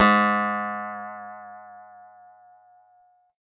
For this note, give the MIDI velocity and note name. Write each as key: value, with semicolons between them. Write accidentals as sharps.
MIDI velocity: 25; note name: G#2